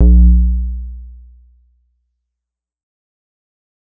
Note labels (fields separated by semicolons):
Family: bass; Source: synthesizer; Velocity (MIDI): 50; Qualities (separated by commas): dark, fast decay